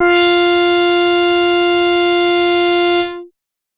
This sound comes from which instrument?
synthesizer bass